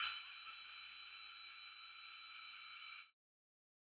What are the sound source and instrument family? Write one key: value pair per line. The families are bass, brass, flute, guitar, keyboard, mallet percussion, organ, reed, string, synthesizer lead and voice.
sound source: acoustic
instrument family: flute